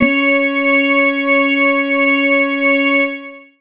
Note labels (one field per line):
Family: organ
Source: electronic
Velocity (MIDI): 100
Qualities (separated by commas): long release, reverb